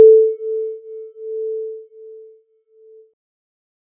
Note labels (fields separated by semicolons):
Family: keyboard; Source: synthesizer; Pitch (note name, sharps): A4; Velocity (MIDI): 100